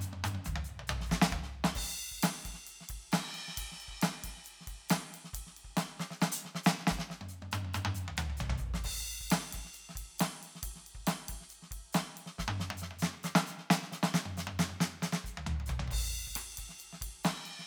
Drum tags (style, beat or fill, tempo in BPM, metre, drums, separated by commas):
rock, beat, 136 BPM, 4/4, crash, ride, closed hi-hat, hi-hat pedal, snare, cross-stick, high tom, mid tom, floor tom, kick